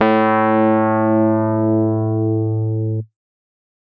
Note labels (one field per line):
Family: keyboard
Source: electronic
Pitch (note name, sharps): A2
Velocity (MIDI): 75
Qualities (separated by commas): distorted